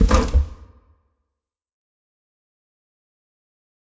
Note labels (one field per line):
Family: reed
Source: acoustic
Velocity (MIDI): 25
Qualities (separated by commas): fast decay